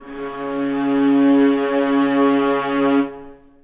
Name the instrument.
acoustic string instrument